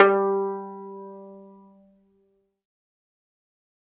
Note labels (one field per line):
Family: string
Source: acoustic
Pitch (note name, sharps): G3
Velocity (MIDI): 127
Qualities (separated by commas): fast decay, reverb